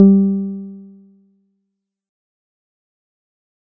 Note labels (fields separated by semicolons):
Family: guitar; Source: synthesizer; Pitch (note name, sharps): G3; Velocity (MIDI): 75; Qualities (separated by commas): dark, fast decay